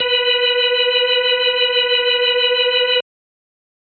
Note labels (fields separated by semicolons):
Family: organ; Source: electronic; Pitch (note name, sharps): B4; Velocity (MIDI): 25